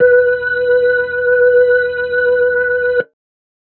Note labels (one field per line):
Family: organ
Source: electronic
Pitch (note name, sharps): B4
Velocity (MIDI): 25